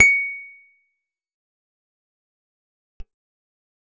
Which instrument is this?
acoustic guitar